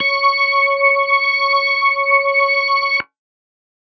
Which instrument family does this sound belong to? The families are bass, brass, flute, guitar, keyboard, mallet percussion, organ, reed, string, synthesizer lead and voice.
organ